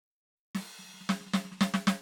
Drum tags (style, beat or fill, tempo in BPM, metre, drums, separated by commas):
funk, fill, 112 BPM, 4/4, crash, snare